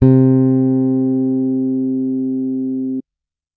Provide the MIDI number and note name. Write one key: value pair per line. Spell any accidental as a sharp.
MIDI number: 48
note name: C3